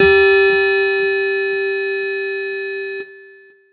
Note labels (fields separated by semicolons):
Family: keyboard; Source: electronic; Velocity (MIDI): 75; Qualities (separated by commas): bright, distorted, long release